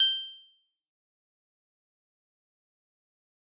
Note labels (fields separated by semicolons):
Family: mallet percussion; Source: acoustic; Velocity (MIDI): 127; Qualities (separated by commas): bright, fast decay, percussive